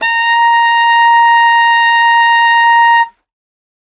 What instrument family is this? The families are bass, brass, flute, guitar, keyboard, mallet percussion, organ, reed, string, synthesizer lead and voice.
reed